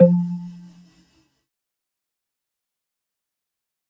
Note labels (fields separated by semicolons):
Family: keyboard; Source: synthesizer; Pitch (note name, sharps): F3; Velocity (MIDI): 50; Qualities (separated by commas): fast decay, percussive